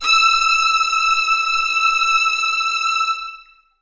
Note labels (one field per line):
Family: string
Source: acoustic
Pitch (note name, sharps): E6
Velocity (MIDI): 127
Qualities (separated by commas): long release, reverb